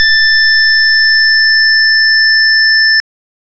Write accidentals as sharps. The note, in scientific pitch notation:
A6